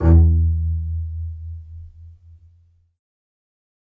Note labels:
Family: string; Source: acoustic; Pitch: E2; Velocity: 25; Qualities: reverb

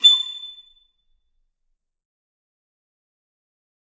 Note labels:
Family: reed; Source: acoustic; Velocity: 50; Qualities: bright, fast decay, percussive, reverb

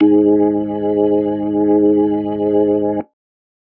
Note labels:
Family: organ; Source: electronic; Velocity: 25

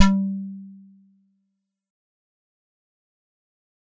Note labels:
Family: keyboard; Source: acoustic; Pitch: G3; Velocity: 50; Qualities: fast decay, percussive

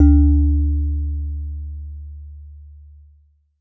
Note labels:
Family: mallet percussion; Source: acoustic; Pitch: D2; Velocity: 50; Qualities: dark

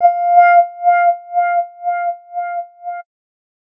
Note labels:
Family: bass; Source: synthesizer; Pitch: F5; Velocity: 50; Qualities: distorted

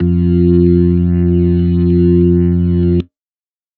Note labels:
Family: organ; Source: electronic; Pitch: F2; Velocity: 127

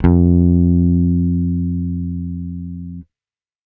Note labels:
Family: bass; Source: electronic; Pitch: F2; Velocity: 100

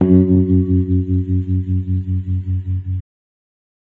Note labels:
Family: guitar; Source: electronic; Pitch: F#2; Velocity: 127; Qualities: dark, reverb

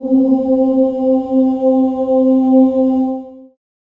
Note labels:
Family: voice; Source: acoustic; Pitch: C4; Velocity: 127; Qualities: long release, reverb

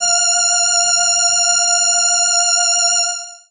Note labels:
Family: keyboard; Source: synthesizer; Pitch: F5; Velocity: 25; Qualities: bright

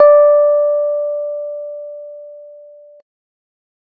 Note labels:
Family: keyboard; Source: electronic; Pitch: D5; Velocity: 50; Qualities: dark

